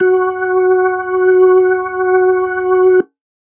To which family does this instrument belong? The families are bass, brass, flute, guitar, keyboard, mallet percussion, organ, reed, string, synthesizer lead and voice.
organ